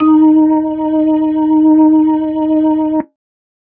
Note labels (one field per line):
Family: organ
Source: electronic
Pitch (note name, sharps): D#4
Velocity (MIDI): 50